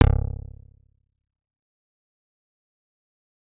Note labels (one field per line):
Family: bass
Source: synthesizer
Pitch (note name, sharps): C#1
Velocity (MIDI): 127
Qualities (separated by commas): fast decay, percussive